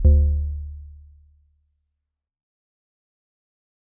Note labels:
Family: mallet percussion; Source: acoustic; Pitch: D2; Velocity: 50; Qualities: dark, fast decay, multiphonic

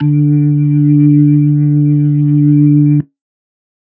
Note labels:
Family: organ; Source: electronic; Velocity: 75; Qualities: dark

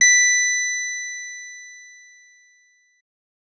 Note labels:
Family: keyboard; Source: electronic; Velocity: 127; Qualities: bright

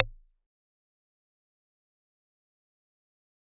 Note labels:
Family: mallet percussion; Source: acoustic; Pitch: A0; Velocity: 25; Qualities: fast decay, percussive

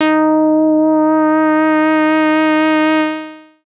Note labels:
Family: bass; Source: synthesizer; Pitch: D#4; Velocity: 25; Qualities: distorted, long release

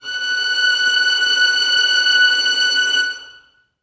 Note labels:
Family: string; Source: acoustic; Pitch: F#6; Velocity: 25; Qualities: bright, reverb

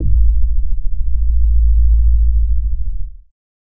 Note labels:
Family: bass; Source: synthesizer; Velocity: 25; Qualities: distorted

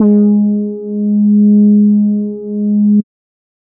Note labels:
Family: bass; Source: synthesizer; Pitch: G#3; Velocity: 100; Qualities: dark

